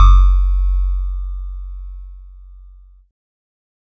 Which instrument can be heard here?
electronic keyboard